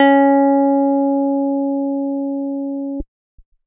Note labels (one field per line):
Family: keyboard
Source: electronic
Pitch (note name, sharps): C#4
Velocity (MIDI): 127